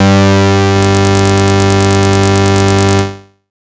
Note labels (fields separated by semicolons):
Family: bass; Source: synthesizer; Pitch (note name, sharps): G2; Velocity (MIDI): 25; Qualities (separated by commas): bright, distorted